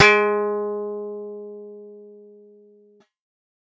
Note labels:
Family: guitar; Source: synthesizer; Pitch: G#3; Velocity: 100

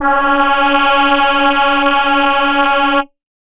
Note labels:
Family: voice; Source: synthesizer; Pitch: C#4; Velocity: 75; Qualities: multiphonic

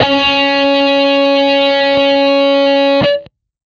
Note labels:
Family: guitar; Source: electronic; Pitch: C#4; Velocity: 127; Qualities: distorted

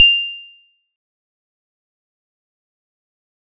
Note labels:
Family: mallet percussion; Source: acoustic; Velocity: 25; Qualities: bright, fast decay, percussive

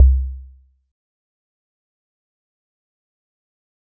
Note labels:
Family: mallet percussion; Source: acoustic; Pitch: C2; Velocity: 25; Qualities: fast decay, percussive

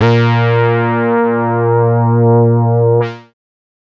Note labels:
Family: bass; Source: synthesizer; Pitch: A#2; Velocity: 25; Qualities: distorted, multiphonic

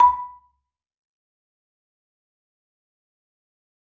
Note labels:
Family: mallet percussion; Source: acoustic; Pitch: B5; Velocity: 100; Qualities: fast decay, percussive, reverb

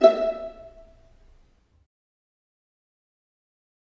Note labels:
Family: string; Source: acoustic; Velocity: 25; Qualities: dark, fast decay, percussive, reverb

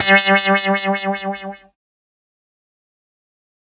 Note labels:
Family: keyboard; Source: synthesizer; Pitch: G3; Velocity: 25; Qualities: distorted, fast decay

